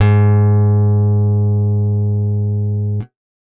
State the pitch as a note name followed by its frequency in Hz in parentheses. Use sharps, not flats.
G#2 (103.8 Hz)